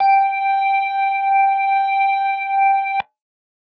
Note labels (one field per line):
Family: organ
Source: electronic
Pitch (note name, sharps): G5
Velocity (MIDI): 25